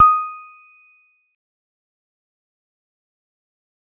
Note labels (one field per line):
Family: mallet percussion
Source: acoustic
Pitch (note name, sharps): D#6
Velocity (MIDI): 50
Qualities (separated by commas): bright, fast decay, percussive